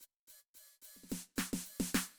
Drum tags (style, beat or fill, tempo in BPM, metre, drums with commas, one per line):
Afro-Cuban
fill
105 BPM
4/4
hi-hat pedal, snare